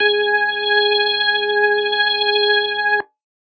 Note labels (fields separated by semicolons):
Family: organ; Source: electronic; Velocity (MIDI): 100